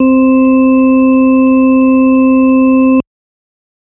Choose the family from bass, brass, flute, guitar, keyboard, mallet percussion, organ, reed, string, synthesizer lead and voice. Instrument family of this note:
organ